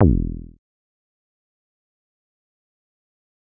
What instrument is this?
synthesizer bass